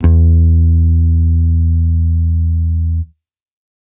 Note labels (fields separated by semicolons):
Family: bass; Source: electronic; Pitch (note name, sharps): E2; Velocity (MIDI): 127